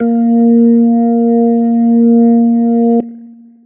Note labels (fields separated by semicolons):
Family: organ; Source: electronic; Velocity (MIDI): 50; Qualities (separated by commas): long release